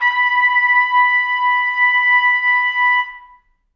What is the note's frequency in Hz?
987.8 Hz